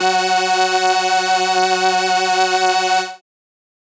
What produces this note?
synthesizer keyboard